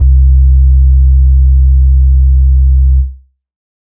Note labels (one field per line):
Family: organ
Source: electronic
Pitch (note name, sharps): C2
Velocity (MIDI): 75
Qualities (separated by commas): dark